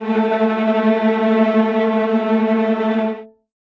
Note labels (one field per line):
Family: string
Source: acoustic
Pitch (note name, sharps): A3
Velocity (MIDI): 50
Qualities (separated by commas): non-linear envelope, reverb